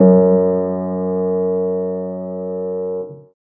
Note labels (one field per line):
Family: keyboard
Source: acoustic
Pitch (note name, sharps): F#2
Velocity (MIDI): 25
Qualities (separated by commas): reverb